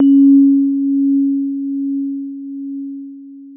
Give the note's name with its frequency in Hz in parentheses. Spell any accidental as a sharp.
C#4 (277.2 Hz)